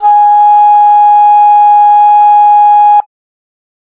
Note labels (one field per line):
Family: flute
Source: acoustic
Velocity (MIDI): 75